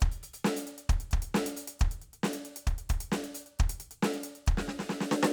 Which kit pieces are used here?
closed hi-hat, snare and kick